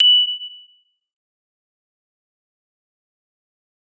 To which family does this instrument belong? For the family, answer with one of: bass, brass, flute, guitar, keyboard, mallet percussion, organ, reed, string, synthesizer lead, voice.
mallet percussion